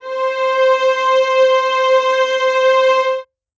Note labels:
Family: string; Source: acoustic; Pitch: C5; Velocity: 75; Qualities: reverb

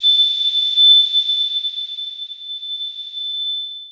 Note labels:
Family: mallet percussion; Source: electronic; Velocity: 25; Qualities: bright, long release, non-linear envelope

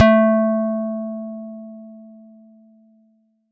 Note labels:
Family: guitar; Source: electronic; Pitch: A3; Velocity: 50

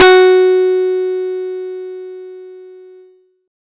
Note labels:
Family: guitar; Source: acoustic; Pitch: F#4; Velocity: 127; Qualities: bright

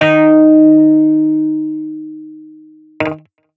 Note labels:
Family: guitar; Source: electronic; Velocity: 127; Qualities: distorted

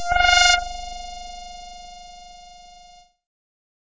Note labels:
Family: keyboard; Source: synthesizer; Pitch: F5; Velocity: 75; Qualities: bright, distorted

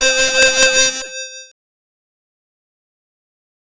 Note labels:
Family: bass; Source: synthesizer; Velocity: 127; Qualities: bright, distorted, fast decay, multiphonic

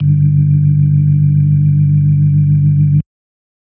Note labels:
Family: organ; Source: electronic; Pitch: G1; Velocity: 100; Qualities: dark

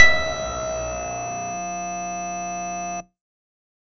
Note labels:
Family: bass; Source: synthesizer; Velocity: 75

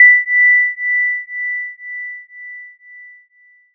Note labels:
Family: mallet percussion; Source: electronic; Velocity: 25; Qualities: multiphonic

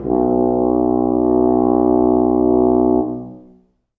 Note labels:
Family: brass; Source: acoustic; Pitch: B1; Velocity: 25; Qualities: long release, reverb

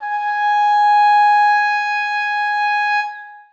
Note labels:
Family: reed; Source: acoustic; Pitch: G#5; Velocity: 100; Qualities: reverb

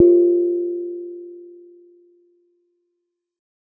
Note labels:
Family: mallet percussion; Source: acoustic; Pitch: F4; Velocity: 25; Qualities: reverb

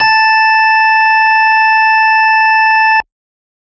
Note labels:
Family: organ; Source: electronic; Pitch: A5; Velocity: 50

